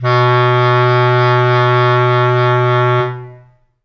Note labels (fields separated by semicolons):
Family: reed; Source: acoustic; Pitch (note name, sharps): B2; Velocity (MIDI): 75; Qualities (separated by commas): long release, reverb